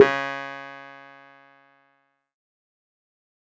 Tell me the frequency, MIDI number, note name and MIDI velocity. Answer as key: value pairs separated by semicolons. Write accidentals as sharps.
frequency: 138.6 Hz; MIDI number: 49; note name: C#3; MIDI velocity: 127